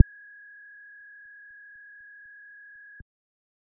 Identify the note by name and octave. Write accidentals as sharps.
G#6